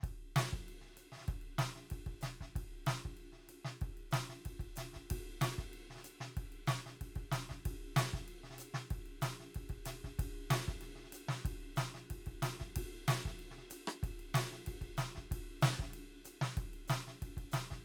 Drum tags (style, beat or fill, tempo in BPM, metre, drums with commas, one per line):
Afrobeat
beat
94 BPM
4/4
ride, hi-hat pedal, snare, cross-stick, kick